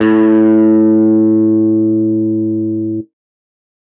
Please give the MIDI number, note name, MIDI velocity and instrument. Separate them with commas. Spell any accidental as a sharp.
45, A2, 50, electronic guitar